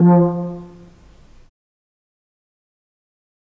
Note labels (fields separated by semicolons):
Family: flute; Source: acoustic; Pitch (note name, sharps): F3; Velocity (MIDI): 50; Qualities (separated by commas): fast decay, reverb